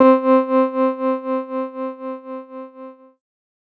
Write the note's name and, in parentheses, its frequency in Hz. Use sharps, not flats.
C4 (261.6 Hz)